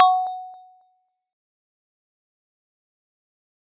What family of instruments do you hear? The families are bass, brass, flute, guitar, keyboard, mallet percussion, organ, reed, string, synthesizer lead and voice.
mallet percussion